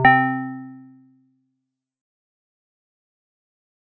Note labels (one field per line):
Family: mallet percussion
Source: acoustic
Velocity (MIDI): 100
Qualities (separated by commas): dark, fast decay, multiphonic